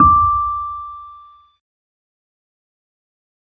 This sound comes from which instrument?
electronic keyboard